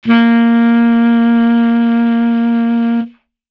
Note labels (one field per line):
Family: reed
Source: acoustic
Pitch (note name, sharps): A#3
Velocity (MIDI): 25